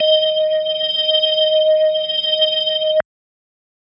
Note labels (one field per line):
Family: organ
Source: electronic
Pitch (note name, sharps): D#5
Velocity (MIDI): 127